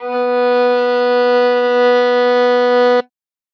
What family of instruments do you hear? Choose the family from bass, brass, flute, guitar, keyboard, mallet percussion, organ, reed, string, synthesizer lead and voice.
string